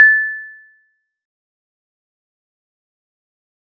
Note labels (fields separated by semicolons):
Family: mallet percussion; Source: acoustic; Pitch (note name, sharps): A6; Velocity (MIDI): 50; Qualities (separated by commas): fast decay, percussive